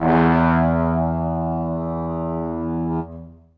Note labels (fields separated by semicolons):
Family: brass; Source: acoustic; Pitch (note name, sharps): E2; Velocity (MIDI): 75; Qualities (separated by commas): bright, reverb